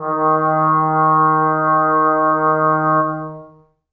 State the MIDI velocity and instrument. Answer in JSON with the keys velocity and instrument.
{"velocity": 50, "instrument": "acoustic brass instrument"}